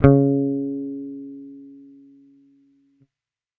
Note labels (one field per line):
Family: bass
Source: electronic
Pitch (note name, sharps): C#3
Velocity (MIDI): 50